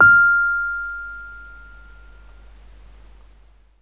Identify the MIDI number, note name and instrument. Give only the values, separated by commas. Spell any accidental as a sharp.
89, F6, electronic keyboard